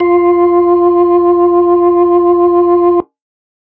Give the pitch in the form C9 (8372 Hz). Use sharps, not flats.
F4 (349.2 Hz)